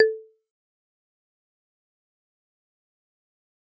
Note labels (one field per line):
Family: mallet percussion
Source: acoustic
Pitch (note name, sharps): A4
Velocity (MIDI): 25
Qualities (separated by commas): fast decay, percussive